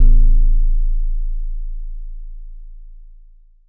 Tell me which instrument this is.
acoustic mallet percussion instrument